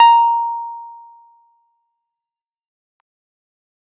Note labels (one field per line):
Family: keyboard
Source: electronic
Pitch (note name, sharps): A#5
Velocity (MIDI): 100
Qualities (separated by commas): fast decay